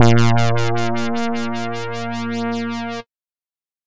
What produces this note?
synthesizer bass